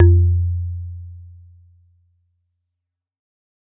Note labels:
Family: mallet percussion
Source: acoustic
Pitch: F2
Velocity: 50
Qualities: dark

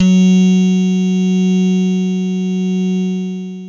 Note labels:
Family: guitar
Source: synthesizer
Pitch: F#3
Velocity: 127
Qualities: long release

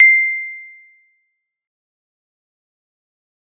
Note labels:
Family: mallet percussion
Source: acoustic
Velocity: 127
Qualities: fast decay, percussive

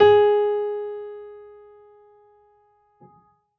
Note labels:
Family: keyboard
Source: acoustic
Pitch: G#4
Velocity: 50

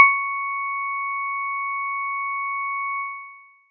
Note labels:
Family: mallet percussion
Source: acoustic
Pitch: C#6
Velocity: 50

